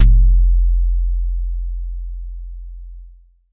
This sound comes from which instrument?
synthesizer bass